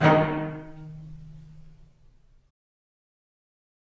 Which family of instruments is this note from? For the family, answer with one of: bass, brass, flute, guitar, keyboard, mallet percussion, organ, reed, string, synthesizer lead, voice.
string